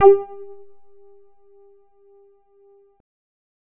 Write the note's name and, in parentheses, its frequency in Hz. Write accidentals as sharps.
G4 (392 Hz)